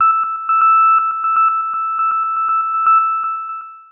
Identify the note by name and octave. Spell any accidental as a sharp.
E6